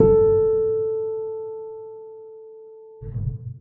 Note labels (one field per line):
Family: keyboard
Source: acoustic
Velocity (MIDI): 25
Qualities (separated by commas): dark, reverb